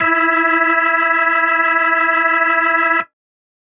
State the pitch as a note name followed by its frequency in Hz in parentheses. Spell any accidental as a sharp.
E4 (329.6 Hz)